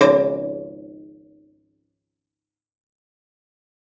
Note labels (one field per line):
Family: guitar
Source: acoustic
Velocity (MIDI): 25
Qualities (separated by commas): fast decay